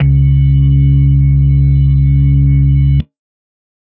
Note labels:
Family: organ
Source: electronic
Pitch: C#2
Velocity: 50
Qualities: dark

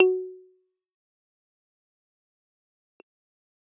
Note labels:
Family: keyboard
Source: electronic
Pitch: F#4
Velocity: 50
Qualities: fast decay, percussive

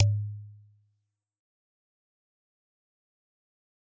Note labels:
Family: mallet percussion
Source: acoustic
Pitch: G#2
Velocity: 127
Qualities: fast decay, percussive

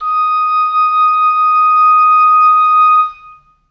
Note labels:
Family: reed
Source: acoustic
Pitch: D#6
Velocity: 25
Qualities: reverb

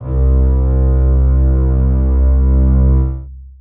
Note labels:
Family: string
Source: acoustic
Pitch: C2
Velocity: 127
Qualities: long release, reverb

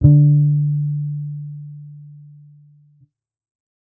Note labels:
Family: bass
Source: electronic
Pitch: D3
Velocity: 75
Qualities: dark

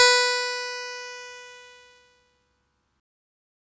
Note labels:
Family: keyboard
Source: electronic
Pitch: B4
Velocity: 25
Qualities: bright, distorted

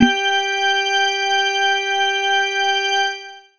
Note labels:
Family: organ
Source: electronic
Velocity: 100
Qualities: reverb

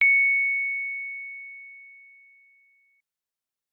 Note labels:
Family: keyboard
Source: electronic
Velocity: 75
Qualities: bright

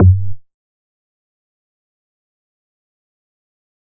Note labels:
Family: bass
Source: synthesizer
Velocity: 25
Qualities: fast decay, percussive

